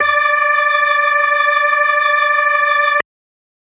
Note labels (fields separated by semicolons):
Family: organ; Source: electronic; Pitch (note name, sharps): D5; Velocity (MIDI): 127